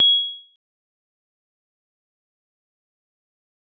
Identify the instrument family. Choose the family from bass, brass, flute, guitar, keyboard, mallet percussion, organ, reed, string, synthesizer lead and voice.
mallet percussion